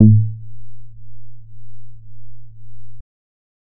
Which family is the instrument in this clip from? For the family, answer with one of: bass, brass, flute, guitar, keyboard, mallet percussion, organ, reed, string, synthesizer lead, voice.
bass